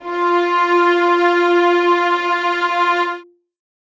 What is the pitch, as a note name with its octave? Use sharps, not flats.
F4